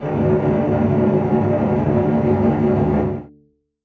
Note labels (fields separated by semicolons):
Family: string; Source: acoustic; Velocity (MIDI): 50; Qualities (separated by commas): bright, non-linear envelope, reverb